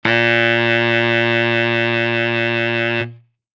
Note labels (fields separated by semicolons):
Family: reed; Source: acoustic; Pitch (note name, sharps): A#2; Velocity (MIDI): 127; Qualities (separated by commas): bright